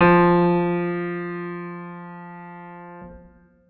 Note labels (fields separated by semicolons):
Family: organ; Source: electronic; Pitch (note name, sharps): F3; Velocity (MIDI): 75; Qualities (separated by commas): reverb